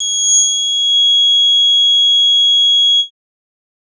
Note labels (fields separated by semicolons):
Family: bass; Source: synthesizer; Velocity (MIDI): 100; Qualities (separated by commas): bright, distorted